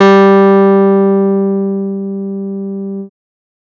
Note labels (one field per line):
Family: bass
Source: synthesizer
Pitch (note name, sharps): G3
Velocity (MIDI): 100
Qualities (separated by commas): distorted